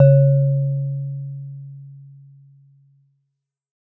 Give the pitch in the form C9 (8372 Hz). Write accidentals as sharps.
C#3 (138.6 Hz)